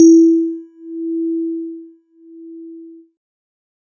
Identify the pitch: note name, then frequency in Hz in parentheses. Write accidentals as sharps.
E4 (329.6 Hz)